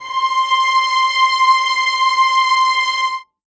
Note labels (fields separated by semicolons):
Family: string; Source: acoustic; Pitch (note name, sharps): C6; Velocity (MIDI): 50; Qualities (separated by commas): reverb